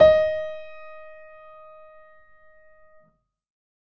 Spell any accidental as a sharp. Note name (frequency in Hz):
D#5 (622.3 Hz)